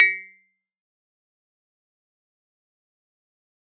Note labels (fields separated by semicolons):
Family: keyboard; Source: electronic; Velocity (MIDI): 100; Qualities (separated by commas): fast decay, percussive